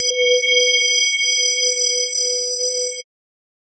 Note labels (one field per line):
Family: mallet percussion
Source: electronic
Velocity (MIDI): 127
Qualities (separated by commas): bright, multiphonic, non-linear envelope